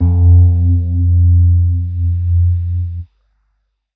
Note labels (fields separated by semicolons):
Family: keyboard; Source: electronic; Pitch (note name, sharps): F2; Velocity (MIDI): 50; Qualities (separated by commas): dark